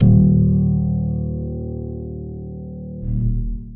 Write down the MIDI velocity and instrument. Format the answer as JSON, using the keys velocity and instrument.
{"velocity": 25, "instrument": "acoustic keyboard"}